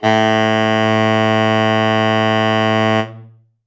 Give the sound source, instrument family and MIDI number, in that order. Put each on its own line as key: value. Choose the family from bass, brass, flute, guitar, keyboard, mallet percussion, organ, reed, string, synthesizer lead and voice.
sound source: acoustic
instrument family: reed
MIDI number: 45